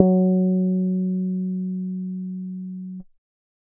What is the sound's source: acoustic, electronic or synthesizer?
synthesizer